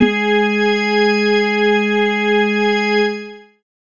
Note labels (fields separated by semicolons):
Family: organ; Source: electronic; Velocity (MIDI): 100; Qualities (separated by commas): long release, reverb